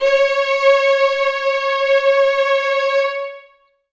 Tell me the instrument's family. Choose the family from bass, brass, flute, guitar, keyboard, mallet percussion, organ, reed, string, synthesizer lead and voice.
string